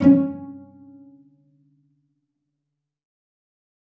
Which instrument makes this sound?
acoustic string instrument